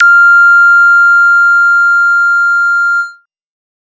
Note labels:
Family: bass; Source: synthesizer; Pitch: F6; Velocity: 50; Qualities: bright, distorted

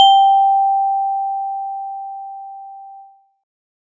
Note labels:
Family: mallet percussion; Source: acoustic; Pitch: G5; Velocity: 50

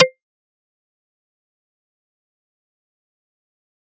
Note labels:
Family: mallet percussion; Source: acoustic; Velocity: 127; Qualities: fast decay, percussive

